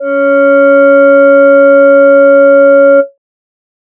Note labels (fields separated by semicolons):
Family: voice; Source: synthesizer; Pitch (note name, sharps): C#4; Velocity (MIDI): 50